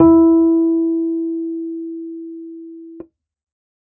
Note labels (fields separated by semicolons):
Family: keyboard; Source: electronic; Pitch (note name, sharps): E4; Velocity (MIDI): 75